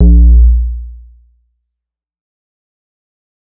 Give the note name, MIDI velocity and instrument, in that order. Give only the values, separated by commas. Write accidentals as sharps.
A#1, 127, synthesizer bass